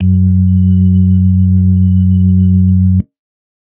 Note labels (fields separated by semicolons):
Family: organ; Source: electronic; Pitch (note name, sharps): F#2; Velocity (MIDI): 100; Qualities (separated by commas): dark